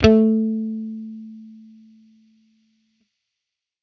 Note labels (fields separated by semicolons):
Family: bass; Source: electronic; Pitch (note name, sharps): A3; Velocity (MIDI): 100